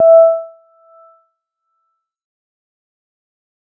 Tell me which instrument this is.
electronic mallet percussion instrument